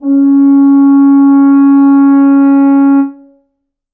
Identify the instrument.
acoustic brass instrument